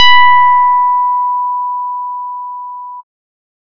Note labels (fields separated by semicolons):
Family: bass; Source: synthesizer; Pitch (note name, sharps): B5; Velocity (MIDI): 50